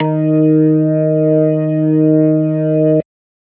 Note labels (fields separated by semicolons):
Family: organ; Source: electronic; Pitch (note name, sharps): D#3; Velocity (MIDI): 127